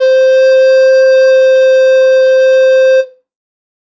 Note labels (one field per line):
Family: flute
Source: acoustic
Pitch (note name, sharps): C5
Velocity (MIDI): 100